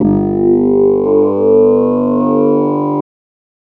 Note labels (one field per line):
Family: voice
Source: synthesizer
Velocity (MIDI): 75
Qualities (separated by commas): distorted